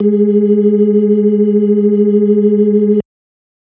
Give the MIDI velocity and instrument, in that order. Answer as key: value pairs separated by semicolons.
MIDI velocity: 25; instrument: electronic organ